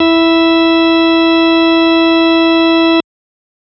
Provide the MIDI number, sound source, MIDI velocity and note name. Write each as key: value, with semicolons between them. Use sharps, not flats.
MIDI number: 64; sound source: electronic; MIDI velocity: 127; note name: E4